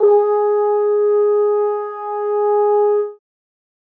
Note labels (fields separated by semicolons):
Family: brass; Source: acoustic; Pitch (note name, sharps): G#4; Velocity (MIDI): 50; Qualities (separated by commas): reverb